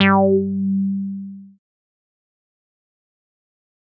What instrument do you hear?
synthesizer bass